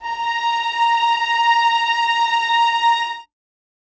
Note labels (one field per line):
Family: string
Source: acoustic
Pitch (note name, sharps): A#5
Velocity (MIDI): 75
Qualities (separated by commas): reverb